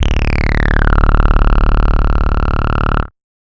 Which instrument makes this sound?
synthesizer bass